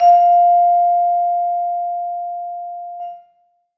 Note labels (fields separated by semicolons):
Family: mallet percussion; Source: acoustic; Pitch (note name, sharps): F5; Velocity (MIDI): 127; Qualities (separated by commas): reverb